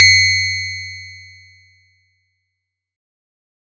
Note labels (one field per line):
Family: mallet percussion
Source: acoustic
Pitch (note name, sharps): F#2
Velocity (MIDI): 100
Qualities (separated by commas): bright, fast decay